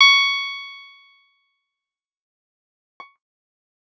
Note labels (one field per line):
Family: guitar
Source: electronic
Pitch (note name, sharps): C#6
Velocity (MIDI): 100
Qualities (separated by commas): bright, fast decay